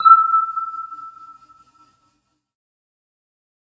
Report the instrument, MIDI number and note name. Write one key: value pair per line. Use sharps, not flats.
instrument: synthesizer keyboard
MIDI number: 88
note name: E6